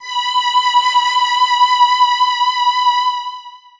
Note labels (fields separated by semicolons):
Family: voice; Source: synthesizer; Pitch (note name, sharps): B5; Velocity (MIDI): 50; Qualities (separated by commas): bright, distorted, long release